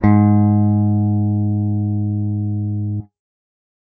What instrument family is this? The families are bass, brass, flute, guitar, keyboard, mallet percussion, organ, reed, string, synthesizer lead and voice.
guitar